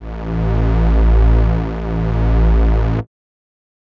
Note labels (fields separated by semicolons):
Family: reed; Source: acoustic; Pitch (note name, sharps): A1; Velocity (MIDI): 50